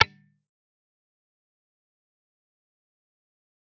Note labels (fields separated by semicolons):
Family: guitar; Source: electronic; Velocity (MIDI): 25; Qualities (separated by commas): fast decay, percussive